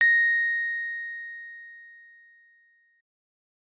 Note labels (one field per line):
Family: keyboard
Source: electronic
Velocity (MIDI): 100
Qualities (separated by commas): bright